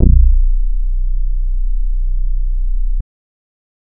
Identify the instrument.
synthesizer bass